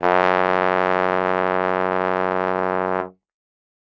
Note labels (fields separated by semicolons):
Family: brass; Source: acoustic; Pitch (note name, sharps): F#2; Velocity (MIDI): 100